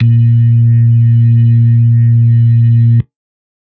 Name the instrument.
electronic organ